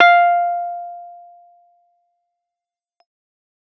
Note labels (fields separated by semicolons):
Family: keyboard; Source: electronic; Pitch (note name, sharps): F5; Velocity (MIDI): 127; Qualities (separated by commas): fast decay